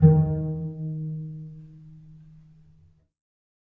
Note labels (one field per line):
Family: string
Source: acoustic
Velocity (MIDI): 50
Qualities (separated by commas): dark, reverb